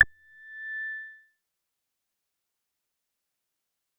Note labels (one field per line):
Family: bass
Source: synthesizer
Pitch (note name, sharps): A6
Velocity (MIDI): 50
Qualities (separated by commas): fast decay